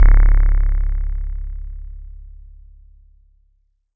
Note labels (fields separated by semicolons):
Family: bass; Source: synthesizer; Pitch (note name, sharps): C#1; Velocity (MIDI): 50; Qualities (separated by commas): bright, distorted